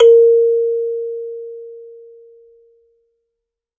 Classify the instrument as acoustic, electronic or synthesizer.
acoustic